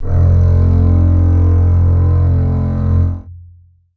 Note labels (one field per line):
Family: string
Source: acoustic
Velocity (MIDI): 127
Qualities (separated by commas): long release, reverb